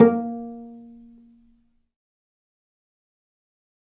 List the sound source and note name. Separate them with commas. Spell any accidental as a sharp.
acoustic, A#3